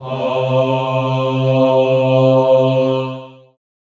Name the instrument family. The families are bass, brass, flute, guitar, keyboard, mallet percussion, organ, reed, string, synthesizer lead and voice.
voice